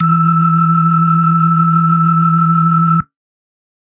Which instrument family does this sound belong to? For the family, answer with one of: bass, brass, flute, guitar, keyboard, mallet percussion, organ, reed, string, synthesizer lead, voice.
organ